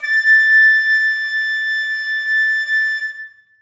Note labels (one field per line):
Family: flute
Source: acoustic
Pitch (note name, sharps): A6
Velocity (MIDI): 127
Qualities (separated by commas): reverb